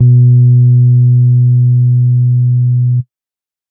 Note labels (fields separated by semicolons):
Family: keyboard; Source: electronic; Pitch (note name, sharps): B2; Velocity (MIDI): 25; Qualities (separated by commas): dark